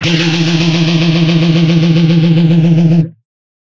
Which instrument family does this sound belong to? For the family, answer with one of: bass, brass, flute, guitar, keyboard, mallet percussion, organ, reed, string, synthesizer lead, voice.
guitar